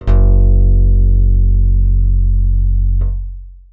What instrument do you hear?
synthesizer bass